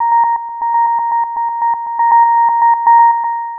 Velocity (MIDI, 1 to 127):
75